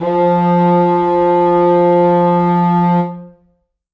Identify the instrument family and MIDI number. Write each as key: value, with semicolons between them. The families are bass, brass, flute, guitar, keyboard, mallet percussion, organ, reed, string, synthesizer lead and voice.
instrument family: reed; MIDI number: 53